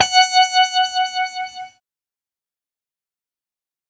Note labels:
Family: keyboard; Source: synthesizer; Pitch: F#5; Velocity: 127; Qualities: bright, distorted, fast decay

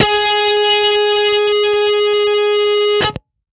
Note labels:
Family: guitar; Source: electronic; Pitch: G#4; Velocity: 127; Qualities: distorted

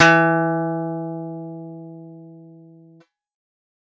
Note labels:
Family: guitar; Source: synthesizer; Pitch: E3; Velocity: 50

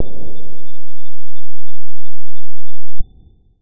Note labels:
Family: guitar; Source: electronic; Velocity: 75; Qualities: dark, distorted

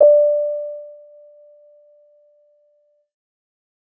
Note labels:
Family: keyboard; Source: electronic; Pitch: D5; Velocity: 127; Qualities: dark

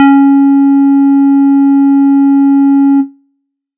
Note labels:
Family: bass; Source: synthesizer; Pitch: C#4; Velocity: 100

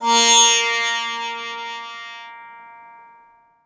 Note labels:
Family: guitar; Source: acoustic; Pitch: A#3; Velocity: 127; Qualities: bright, reverb

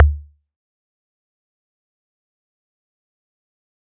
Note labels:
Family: mallet percussion; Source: acoustic; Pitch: D2; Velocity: 100; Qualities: fast decay, percussive

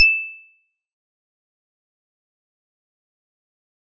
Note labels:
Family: mallet percussion; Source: acoustic; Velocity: 127; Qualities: bright, fast decay, percussive

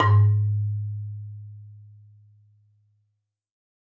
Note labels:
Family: mallet percussion; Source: acoustic; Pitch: G#2; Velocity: 100; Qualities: dark, reverb

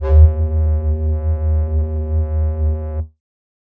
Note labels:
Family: flute; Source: synthesizer; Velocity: 25; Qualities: distorted

